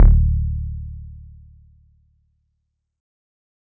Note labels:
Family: keyboard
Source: electronic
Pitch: D1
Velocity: 127

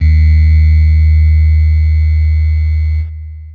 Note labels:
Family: keyboard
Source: electronic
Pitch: D#2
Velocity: 25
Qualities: bright, distorted, long release

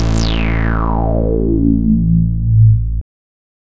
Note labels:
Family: bass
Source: synthesizer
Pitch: A1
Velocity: 127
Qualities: bright, distorted

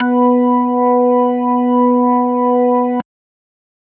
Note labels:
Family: organ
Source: electronic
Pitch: B3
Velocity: 50

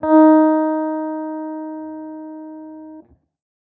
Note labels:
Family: guitar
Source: electronic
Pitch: D#4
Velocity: 50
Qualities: non-linear envelope

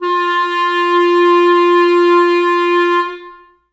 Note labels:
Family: reed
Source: acoustic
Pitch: F4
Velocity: 127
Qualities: long release, reverb

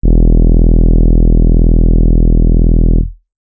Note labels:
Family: keyboard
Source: electronic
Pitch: E1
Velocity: 75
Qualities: dark

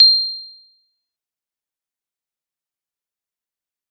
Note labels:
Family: guitar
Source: synthesizer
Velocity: 127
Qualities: dark, fast decay, percussive

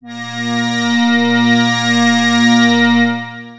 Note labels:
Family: synthesizer lead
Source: synthesizer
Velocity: 127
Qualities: bright, long release, non-linear envelope

